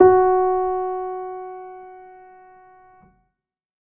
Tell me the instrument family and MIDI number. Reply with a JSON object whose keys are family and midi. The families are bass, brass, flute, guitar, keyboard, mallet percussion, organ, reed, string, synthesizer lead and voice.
{"family": "keyboard", "midi": 66}